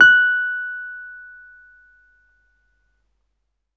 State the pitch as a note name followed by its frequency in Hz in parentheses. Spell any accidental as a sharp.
F#6 (1480 Hz)